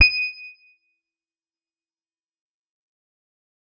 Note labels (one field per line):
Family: guitar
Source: electronic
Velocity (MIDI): 50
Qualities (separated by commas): bright, distorted, fast decay, percussive